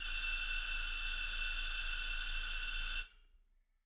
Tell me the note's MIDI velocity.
127